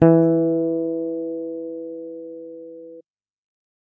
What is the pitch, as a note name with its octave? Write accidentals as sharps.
E3